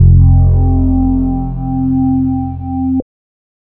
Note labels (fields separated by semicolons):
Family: bass; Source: synthesizer; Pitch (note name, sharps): F1; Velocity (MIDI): 75; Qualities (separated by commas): distorted, multiphonic